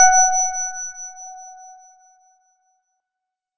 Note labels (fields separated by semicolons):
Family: organ; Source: electronic; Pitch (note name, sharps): F#5; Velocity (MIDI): 100; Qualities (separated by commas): bright